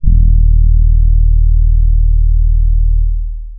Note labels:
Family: keyboard; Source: electronic; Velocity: 100; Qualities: dark, long release

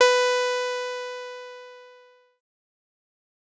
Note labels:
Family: bass; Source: synthesizer; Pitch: B4; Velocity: 127; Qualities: bright, distorted, fast decay

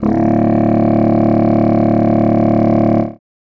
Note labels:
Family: reed; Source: acoustic; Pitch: D1; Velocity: 127; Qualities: bright

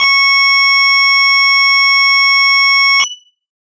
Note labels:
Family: guitar; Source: electronic; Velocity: 127; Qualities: bright, distorted

